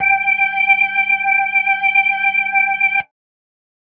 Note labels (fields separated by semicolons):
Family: organ; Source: electronic; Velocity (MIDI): 75